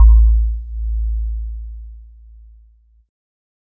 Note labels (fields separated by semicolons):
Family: keyboard; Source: electronic; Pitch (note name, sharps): A1; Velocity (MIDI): 50; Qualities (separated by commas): multiphonic